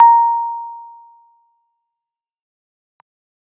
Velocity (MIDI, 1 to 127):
25